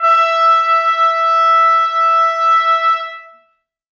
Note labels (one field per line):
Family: brass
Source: acoustic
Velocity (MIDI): 100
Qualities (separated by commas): bright, reverb